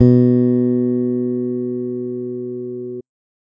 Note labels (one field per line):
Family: bass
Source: electronic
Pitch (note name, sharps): B2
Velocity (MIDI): 50